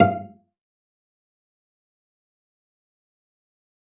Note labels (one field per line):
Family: string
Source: acoustic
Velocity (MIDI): 50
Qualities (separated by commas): fast decay, percussive, reverb